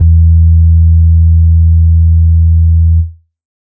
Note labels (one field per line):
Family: organ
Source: electronic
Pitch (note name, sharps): E2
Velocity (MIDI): 75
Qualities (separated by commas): dark